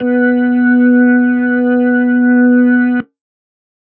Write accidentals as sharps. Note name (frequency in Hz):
B3 (246.9 Hz)